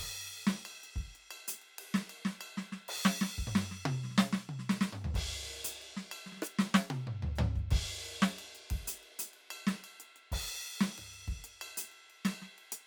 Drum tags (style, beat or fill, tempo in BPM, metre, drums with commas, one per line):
rock
beat
93 BPM
4/4
crash, ride, ride bell, closed hi-hat, hi-hat pedal, snare, cross-stick, high tom, mid tom, floor tom, kick